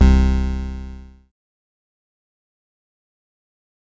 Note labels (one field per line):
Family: bass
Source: synthesizer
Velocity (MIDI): 75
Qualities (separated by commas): bright, distorted, fast decay